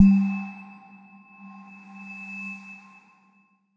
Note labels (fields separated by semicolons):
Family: mallet percussion; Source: electronic; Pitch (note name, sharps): G3; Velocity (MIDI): 75; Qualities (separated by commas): non-linear envelope, percussive